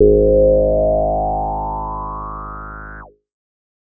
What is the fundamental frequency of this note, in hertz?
51.91 Hz